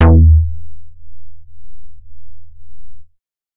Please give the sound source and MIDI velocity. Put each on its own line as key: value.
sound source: synthesizer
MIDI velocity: 100